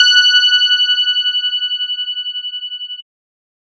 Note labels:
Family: bass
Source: synthesizer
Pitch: F#6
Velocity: 127

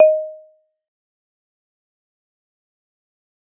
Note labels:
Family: mallet percussion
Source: acoustic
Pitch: D#5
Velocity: 50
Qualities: dark, fast decay, percussive, reverb

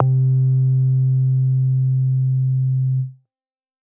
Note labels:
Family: bass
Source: synthesizer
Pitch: C3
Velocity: 50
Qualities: distorted

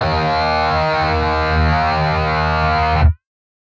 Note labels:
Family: guitar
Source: synthesizer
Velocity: 50

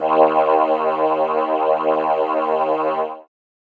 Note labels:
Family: keyboard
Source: synthesizer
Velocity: 100

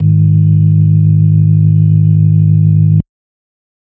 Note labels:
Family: organ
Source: electronic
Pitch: G#1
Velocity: 25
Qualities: dark, distorted

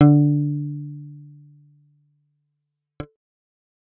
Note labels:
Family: bass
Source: synthesizer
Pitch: D3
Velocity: 127

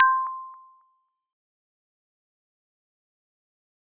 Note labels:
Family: mallet percussion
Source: acoustic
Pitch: C6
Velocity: 100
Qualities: fast decay, percussive

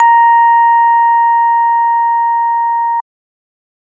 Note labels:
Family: organ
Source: electronic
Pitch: A#5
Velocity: 75

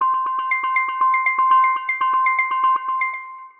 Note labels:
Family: mallet percussion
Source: synthesizer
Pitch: C6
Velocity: 50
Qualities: long release, multiphonic, percussive, tempo-synced

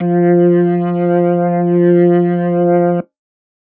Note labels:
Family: organ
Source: electronic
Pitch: F3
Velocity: 50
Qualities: distorted

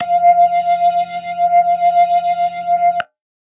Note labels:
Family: organ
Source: electronic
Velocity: 75

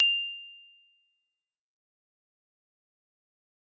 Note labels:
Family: mallet percussion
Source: acoustic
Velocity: 127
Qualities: bright, fast decay

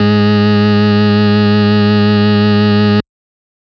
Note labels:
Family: organ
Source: electronic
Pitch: G#2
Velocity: 75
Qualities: bright, distorted

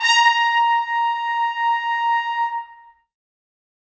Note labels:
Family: brass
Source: acoustic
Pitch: A#5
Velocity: 100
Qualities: bright, reverb

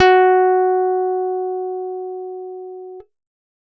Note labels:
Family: guitar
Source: acoustic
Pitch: F#4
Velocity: 100

